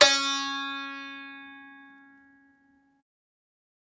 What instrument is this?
acoustic guitar